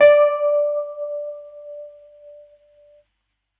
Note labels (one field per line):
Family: keyboard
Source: electronic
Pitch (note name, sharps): D5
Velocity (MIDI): 75